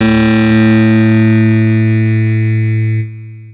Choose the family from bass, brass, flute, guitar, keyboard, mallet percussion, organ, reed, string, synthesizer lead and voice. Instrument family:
keyboard